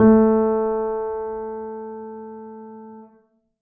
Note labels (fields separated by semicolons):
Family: keyboard; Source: acoustic; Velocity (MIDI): 50; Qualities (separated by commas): dark, reverb